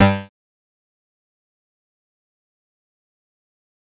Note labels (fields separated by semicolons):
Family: bass; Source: synthesizer; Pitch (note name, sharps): G2; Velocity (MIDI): 127; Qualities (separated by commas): bright, distorted, fast decay, percussive